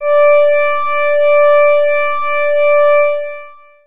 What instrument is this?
electronic organ